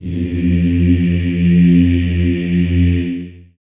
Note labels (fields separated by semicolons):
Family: voice; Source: acoustic; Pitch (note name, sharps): F2; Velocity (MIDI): 25; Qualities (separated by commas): long release, reverb